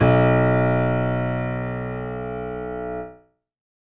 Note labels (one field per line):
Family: keyboard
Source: acoustic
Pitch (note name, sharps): B1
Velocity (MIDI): 100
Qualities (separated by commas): reverb